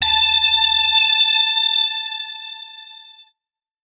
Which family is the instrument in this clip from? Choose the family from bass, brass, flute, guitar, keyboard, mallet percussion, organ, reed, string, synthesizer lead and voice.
guitar